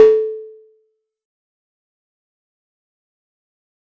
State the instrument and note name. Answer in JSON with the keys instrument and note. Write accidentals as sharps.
{"instrument": "acoustic mallet percussion instrument", "note": "A4"}